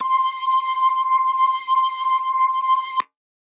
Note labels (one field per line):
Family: organ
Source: electronic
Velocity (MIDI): 75